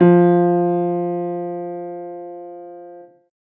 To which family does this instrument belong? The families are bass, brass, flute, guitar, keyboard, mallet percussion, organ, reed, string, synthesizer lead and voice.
keyboard